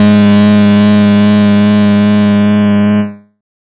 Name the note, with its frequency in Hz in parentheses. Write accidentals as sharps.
G#2 (103.8 Hz)